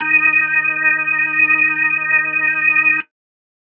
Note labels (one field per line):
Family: organ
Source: electronic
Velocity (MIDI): 100